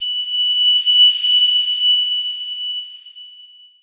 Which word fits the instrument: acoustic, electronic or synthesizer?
electronic